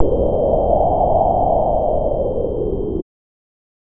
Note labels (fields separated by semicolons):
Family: bass; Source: synthesizer; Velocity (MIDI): 50; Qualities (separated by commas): distorted